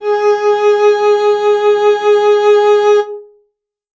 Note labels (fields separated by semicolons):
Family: string; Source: acoustic; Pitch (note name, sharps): G#4; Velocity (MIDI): 75; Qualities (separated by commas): reverb